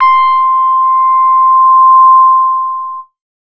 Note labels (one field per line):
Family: bass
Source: synthesizer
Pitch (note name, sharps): C6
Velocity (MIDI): 25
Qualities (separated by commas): distorted